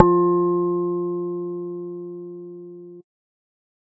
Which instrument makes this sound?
synthesizer bass